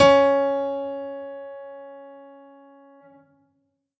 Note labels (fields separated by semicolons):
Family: keyboard; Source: acoustic; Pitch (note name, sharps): C#4; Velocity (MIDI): 127; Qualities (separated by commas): reverb